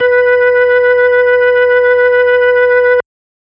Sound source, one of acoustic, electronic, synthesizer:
electronic